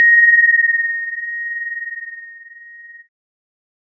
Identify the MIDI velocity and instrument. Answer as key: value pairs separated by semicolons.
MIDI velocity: 100; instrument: electronic keyboard